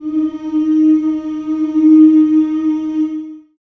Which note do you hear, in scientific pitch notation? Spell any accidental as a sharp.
D#4